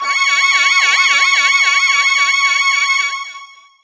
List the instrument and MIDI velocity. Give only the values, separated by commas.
synthesizer voice, 100